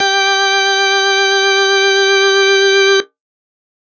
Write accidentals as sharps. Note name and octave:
G4